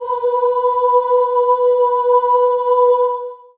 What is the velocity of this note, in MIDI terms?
25